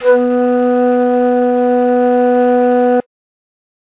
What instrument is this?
acoustic flute